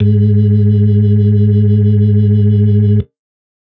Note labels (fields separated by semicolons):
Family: organ; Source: electronic; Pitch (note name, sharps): G#2; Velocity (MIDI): 25